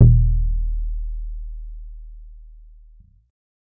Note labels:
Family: bass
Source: synthesizer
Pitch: D#1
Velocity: 50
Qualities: dark

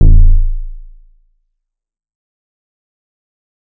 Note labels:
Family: bass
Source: synthesizer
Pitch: A0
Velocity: 50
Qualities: dark, fast decay

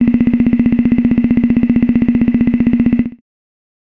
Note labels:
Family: voice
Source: synthesizer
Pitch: B-1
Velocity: 127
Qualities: bright

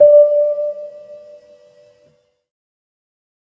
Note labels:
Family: keyboard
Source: electronic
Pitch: D5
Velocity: 50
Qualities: dark, fast decay

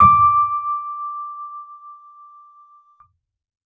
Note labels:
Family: keyboard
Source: electronic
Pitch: D6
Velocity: 100

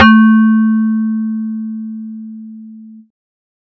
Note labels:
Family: bass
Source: synthesizer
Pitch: A3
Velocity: 75

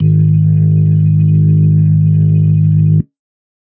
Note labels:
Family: organ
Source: electronic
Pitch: G#1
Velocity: 127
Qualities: distorted

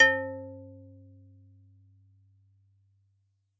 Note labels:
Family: mallet percussion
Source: acoustic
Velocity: 100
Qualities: percussive

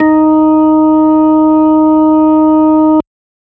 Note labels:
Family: organ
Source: electronic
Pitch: D#4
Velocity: 50

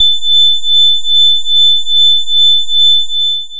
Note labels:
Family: bass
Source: synthesizer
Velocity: 75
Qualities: long release

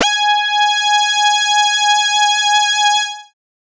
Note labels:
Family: bass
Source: synthesizer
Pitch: G#5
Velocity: 100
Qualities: bright, distorted, multiphonic

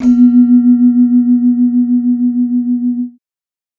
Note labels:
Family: mallet percussion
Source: acoustic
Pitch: B3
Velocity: 25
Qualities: multiphonic

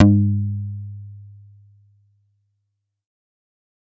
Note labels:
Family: bass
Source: synthesizer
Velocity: 75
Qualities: distorted

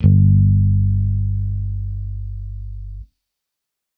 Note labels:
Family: bass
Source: electronic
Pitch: G1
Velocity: 50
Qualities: distorted

